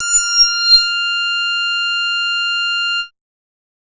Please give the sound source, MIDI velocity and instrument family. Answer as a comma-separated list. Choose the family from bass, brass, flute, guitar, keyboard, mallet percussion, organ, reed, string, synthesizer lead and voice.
synthesizer, 100, bass